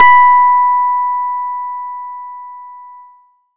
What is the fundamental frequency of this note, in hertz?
987.8 Hz